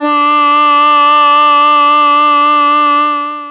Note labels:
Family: voice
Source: synthesizer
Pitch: D4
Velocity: 50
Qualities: distorted, long release

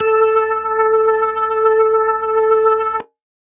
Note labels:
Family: organ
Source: electronic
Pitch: A4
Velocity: 127

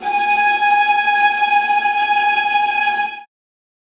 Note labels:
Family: string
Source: acoustic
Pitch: G#5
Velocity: 75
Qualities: bright, non-linear envelope, reverb

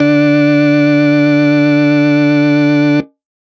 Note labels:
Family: organ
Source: electronic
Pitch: D3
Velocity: 50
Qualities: distorted

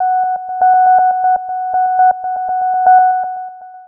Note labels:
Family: synthesizer lead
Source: synthesizer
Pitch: F#5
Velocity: 75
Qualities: long release, tempo-synced

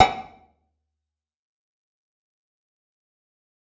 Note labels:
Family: guitar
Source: electronic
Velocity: 100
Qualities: fast decay, percussive, reverb

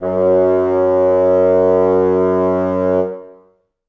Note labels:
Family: reed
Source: acoustic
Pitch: F#2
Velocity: 75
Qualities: reverb

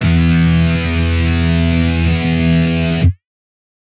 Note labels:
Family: guitar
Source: electronic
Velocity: 25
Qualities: bright, distorted

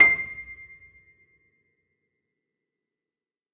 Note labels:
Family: keyboard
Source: acoustic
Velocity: 127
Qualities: fast decay, percussive, reverb

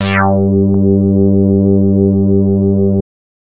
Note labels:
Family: bass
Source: synthesizer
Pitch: G2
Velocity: 50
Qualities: distorted

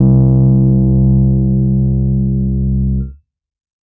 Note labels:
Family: keyboard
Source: electronic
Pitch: C2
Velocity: 75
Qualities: dark, distorted

